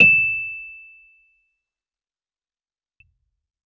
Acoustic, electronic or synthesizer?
electronic